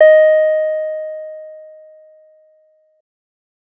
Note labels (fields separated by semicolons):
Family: bass; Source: synthesizer; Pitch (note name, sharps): D#5; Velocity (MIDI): 100